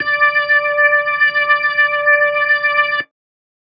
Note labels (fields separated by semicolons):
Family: keyboard; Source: electronic; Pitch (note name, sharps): D5; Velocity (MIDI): 100; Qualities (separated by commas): distorted